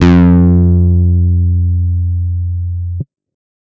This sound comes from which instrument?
electronic guitar